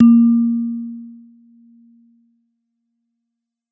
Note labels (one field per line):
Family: mallet percussion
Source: acoustic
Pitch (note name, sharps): A#3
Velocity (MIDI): 100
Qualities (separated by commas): dark, non-linear envelope